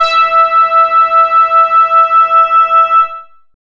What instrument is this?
synthesizer bass